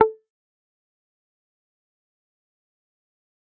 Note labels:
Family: guitar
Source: electronic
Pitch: A4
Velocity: 25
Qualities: fast decay, percussive

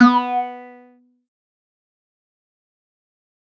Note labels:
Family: bass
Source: synthesizer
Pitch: B3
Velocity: 25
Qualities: distorted, fast decay

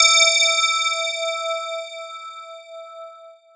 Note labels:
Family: mallet percussion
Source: electronic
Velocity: 127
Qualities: bright

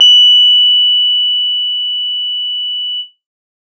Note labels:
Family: guitar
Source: electronic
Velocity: 50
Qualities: bright

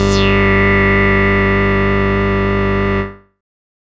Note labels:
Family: bass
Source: synthesizer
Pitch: G1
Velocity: 127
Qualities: bright, distorted, non-linear envelope

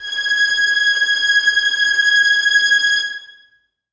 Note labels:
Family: string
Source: acoustic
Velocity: 100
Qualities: bright, non-linear envelope, reverb

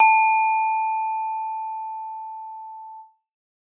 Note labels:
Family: mallet percussion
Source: acoustic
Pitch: A5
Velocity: 127

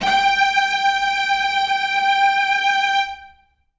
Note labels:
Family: string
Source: acoustic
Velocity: 127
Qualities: reverb

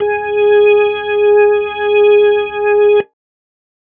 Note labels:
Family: organ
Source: electronic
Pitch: G#4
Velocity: 50

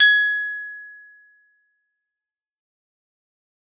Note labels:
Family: guitar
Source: acoustic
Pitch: G#6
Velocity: 25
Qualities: fast decay, reverb

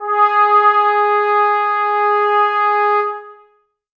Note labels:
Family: brass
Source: acoustic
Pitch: G#4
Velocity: 100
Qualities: bright, reverb

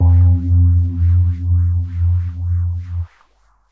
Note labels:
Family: keyboard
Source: electronic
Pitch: F2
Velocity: 25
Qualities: dark, non-linear envelope

